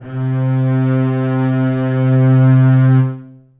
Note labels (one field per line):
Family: string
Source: acoustic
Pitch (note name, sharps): C3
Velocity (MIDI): 75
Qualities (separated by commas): reverb